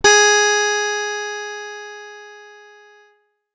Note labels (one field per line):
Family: guitar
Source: acoustic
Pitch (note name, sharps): G#4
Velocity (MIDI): 127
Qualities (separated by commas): bright, distorted